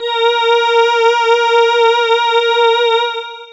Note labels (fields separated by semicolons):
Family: voice; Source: synthesizer; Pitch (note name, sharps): A#4; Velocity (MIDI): 50; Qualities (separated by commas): distorted, long release